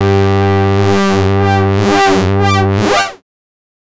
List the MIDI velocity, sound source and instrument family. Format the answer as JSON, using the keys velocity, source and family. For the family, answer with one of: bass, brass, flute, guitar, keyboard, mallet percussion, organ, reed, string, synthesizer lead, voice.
{"velocity": 75, "source": "synthesizer", "family": "bass"}